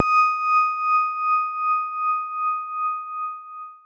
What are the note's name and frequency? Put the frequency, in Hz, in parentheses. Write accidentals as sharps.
D#6 (1245 Hz)